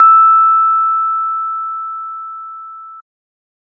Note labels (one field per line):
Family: organ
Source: electronic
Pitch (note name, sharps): E6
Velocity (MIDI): 100